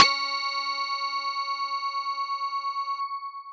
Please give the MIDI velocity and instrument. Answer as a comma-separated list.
127, electronic mallet percussion instrument